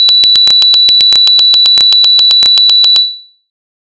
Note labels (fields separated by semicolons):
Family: bass; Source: synthesizer; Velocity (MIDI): 25; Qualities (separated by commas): bright